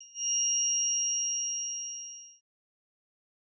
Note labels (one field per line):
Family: bass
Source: synthesizer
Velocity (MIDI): 25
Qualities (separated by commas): bright, distorted, fast decay